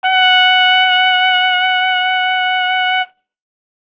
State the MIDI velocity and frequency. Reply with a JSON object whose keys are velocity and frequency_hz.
{"velocity": 127, "frequency_hz": 740}